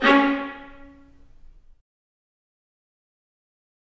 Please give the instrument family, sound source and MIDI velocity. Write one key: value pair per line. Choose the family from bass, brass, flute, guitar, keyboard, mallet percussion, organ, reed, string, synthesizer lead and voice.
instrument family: string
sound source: acoustic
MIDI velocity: 127